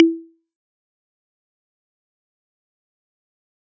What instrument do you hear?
acoustic mallet percussion instrument